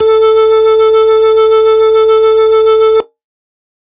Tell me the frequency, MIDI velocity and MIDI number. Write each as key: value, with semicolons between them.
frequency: 440 Hz; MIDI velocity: 50; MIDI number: 69